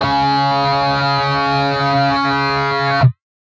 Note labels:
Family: guitar; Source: electronic; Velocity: 75; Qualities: bright, distorted

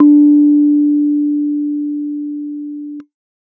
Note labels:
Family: keyboard; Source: electronic; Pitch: D4; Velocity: 25; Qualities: dark

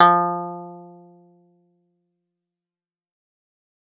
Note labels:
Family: guitar; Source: acoustic; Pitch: F3; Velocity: 75; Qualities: fast decay, reverb

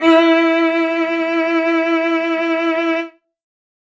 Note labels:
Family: string; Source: acoustic; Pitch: E4; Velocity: 127; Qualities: reverb

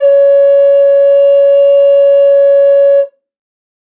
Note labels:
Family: flute; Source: acoustic; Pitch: C#5; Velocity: 127

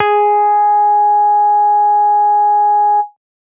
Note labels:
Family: bass; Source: synthesizer; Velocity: 100

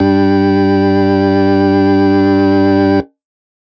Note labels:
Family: organ; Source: electronic; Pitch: G2; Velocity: 75; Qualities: distorted

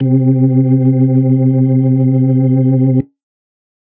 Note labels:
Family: organ; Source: electronic; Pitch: C3; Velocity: 127

